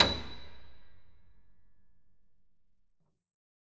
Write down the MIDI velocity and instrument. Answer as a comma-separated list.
127, acoustic keyboard